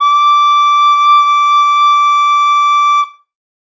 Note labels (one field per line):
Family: flute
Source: acoustic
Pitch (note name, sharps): D6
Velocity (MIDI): 75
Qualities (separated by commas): bright